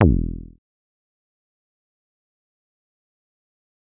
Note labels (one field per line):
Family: bass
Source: synthesizer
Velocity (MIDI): 50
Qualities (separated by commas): fast decay, percussive